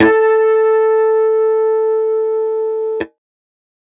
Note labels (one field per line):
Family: guitar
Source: electronic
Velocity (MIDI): 50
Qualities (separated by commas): distorted